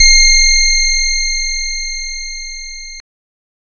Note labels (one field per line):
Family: guitar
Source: synthesizer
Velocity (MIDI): 100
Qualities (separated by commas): bright, distorted